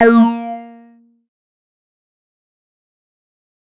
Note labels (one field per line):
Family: bass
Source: synthesizer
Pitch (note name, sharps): A#3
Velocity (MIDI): 75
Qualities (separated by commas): distorted, fast decay